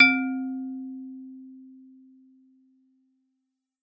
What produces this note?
acoustic mallet percussion instrument